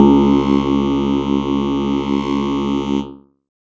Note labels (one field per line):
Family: keyboard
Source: electronic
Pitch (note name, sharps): C#2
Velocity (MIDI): 127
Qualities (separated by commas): bright, distorted, multiphonic